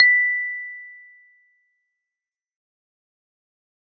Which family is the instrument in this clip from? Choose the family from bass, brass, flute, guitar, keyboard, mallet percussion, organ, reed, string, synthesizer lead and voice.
keyboard